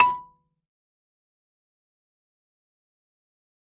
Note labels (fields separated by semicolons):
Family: mallet percussion; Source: acoustic; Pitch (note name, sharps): B5; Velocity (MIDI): 75; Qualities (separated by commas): distorted, fast decay, percussive, reverb